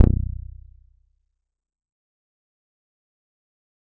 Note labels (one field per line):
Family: bass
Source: synthesizer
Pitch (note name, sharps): B0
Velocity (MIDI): 75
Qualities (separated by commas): dark, distorted, fast decay, percussive